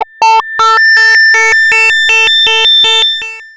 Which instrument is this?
synthesizer bass